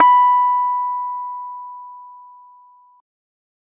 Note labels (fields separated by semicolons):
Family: keyboard; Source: electronic; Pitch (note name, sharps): B5; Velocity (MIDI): 127